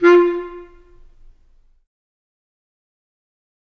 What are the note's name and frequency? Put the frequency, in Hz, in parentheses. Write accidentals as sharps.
F4 (349.2 Hz)